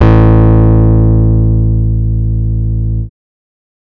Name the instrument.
synthesizer bass